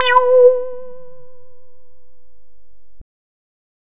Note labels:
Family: bass; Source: synthesizer; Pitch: B4; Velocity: 75; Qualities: distorted

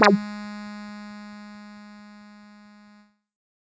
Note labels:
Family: bass; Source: synthesizer; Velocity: 25; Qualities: distorted

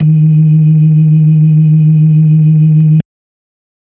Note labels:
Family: organ; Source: electronic; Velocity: 127; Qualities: dark

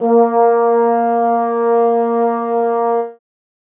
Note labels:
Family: brass; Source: acoustic; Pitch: A#3; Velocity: 75; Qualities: reverb

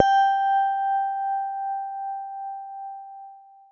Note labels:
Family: guitar; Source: electronic; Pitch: G5; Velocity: 100; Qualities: reverb

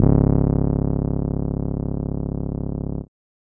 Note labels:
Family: keyboard; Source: electronic; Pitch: C#1; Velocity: 100

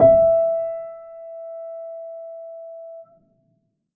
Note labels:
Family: keyboard; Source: acoustic; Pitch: E5; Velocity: 25; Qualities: dark, reverb

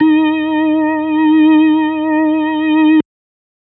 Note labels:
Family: organ; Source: electronic; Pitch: D#4; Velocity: 127

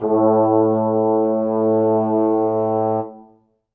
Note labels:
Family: brass; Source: acoustic; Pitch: A2; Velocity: 25; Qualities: dark, reverb

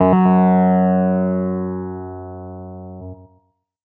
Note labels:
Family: keyboard; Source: electronic; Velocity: 100; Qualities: distorted, tempo-synced

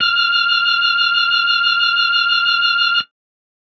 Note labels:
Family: organ; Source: electronic; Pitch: F6; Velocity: 100; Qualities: distorted

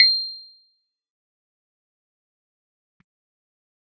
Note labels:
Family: keyboard; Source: electronic; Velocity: 25; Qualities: bright, fast decay, percussive

